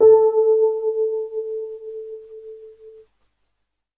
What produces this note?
electronic keyboard